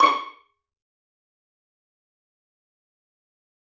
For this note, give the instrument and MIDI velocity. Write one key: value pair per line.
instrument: acoustic string instrument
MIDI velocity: 100